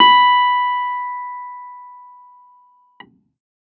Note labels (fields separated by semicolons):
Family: keyboard; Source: electronic; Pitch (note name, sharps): B5; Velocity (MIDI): 75; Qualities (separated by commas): distorted